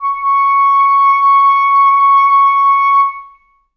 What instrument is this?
acoustic reed instrument